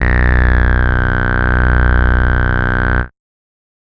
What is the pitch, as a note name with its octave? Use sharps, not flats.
B0